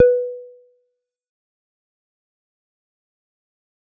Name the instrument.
synthesizer bass